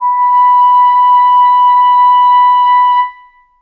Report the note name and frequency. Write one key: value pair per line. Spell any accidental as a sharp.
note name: B5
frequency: 987.8 Hz